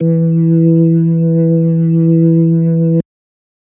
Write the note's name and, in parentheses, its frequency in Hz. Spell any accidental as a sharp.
E3 (164.8 Hz)